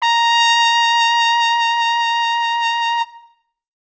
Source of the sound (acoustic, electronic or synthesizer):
acoustic